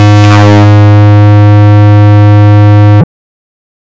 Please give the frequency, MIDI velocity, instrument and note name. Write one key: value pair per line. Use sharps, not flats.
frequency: 103.8 Hz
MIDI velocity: 127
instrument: synthesizer bass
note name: G#2